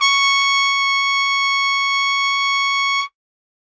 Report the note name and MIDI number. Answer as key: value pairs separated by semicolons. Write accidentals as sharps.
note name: C#6; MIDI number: 85